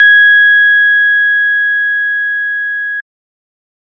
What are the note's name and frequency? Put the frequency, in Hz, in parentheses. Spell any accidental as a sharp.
G#6 (1661 Hz)